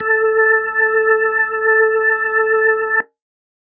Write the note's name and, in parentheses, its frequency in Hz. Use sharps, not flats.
A4 (440 Hz)